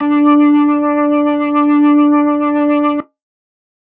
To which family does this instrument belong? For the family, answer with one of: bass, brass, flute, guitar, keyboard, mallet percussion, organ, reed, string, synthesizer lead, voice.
organ